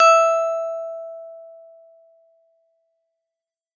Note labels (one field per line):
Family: guitar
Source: synthesizer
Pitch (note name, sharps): E5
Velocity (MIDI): 127